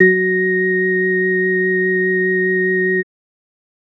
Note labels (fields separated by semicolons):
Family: organ; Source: electronic; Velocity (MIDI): 75; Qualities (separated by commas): multiphonic